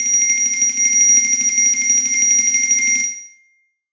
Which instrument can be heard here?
acoustic mallet percussion instrument